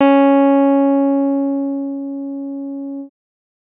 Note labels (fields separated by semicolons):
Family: bass; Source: synthesizer; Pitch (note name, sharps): C#4; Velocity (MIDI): 25; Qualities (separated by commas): distorted